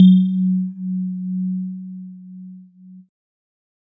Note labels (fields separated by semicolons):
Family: keyboard; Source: electronic; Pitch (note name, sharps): F#3; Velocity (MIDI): 50; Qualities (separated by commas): multiphonic